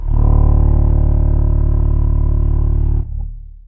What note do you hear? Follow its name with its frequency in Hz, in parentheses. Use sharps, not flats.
D1 (36.71 Hz)